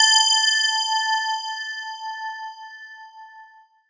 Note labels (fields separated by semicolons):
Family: mallet percussion; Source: electronic; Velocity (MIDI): 127; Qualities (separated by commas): bright, long release